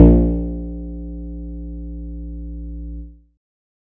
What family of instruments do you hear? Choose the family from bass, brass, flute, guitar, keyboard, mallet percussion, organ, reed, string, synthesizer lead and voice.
guitar